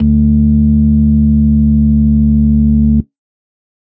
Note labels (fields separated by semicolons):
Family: organ; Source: electronic; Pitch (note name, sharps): D2; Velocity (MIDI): 127; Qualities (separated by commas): dark